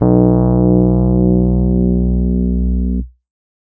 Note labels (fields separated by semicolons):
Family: keyboard; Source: electronic; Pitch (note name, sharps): B1; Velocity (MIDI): 25